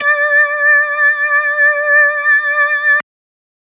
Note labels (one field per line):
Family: organ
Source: electronic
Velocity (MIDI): 100